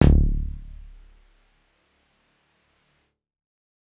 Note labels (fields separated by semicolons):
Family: keyboard; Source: electronic; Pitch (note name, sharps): C#1; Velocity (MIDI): 100; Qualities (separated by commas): dark